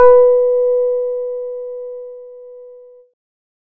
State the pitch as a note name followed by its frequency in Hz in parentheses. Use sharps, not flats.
B4 (493.9 Hz)